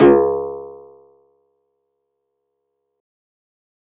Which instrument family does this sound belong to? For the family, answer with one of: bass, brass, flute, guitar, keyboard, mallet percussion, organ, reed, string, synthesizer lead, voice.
guitar